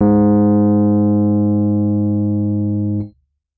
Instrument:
electronic keyboard